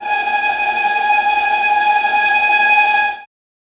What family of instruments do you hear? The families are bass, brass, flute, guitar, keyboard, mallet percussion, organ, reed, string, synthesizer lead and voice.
string